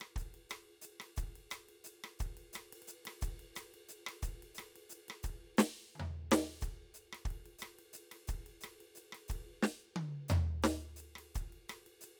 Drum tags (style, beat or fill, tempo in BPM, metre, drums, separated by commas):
chacarera, beat, 118 BPM, 4/4, ride, hi-hat pedal, snare, cross-stick, high tom, floor tom, kick